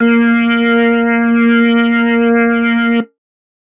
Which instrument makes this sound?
electronic organ